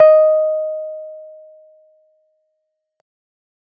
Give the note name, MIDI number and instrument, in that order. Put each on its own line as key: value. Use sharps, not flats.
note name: D#5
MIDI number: 75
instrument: electronic keyboard